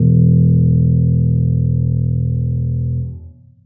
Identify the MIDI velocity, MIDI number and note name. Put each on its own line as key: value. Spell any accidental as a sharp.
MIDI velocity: 25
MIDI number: 28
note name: E1